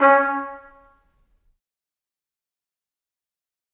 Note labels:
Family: brass; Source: acoustic; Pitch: C#4; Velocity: 75; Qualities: fast decay, percussive, reverb

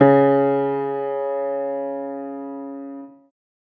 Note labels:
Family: keyboard; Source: acoustic; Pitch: C#3; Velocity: 127; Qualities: reverb

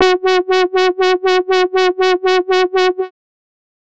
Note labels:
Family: bass; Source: synthesizer; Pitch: F#4; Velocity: 127; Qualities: bright, distorted, tempo-synced

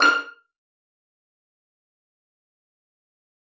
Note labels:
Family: string; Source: acoustic; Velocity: 50; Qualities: fast decay, percussive, reverb

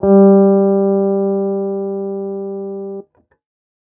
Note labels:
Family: guitar; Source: electronic; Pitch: G3; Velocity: 25; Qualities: non-linear envelope

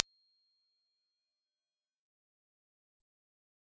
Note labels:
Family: bass; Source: synthesizer; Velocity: 50; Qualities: fast decay, percussive

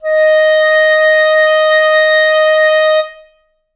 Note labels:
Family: reed; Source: acoustic; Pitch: D#5; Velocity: 127; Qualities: reverb

